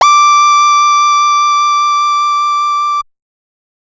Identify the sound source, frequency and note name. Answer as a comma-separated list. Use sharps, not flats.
synthesizer, 1175 Hz, D6